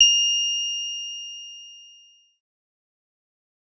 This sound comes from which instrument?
synthesizer bass